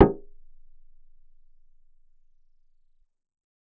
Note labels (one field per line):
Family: bass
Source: synthesizer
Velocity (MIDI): 75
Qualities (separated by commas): percussive, reverb